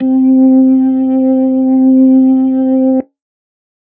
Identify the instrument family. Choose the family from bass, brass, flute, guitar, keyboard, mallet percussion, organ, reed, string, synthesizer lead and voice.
organ